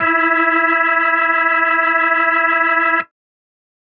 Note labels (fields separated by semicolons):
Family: organ; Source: electronic; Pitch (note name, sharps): E4; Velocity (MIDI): 75; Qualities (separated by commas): distorted